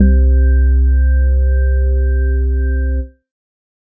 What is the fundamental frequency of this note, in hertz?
65.41 Hz